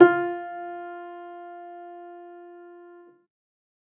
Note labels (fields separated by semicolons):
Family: keyboard; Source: acoustic; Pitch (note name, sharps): F4; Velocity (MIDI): 127; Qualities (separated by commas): reverb